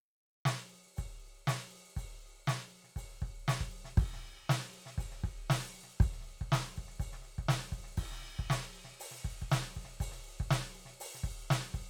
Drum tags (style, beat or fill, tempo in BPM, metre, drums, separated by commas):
rock, beat, 120 BPM, 4/4, crash, open hi-hat, snare, kick